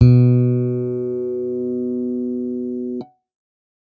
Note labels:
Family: bass; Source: electronic; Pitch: B2; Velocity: 75

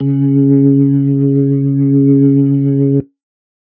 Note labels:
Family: organ; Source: electronic; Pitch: C#3; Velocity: 25

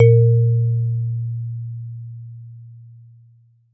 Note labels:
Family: mallet percussion; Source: acoustic; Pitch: A#2; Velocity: 127; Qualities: dark, reverb

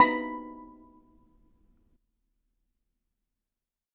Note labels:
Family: mallet percussion; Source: acoustic; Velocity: 75; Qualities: percussive, reverb

